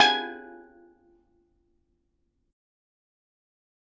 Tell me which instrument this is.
acoustic mallet percussion instrument